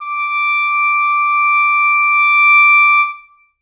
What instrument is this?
acoustic reed instrument